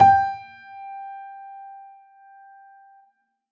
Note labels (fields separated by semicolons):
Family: keyboard; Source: acoustic; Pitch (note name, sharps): G5; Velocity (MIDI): 100